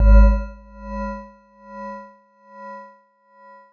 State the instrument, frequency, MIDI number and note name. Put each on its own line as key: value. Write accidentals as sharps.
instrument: electronic mallet percussion instrument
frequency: 51.91 Hz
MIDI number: 32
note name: G#1